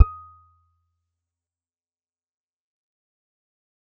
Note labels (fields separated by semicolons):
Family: guitar; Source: acoustic; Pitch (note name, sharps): D#6; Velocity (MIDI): 127; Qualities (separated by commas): fast decay, percussive